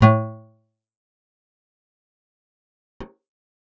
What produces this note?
acoustic guitar